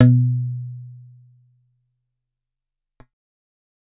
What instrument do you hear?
acoustic guitar